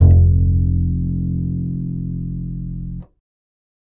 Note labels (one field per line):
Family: bass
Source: electronic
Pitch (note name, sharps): F1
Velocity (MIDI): 75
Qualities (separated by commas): reverb